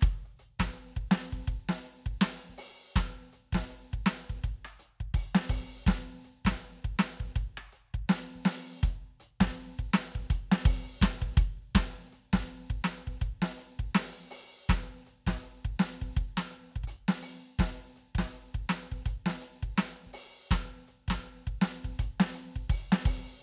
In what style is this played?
New Orleans funk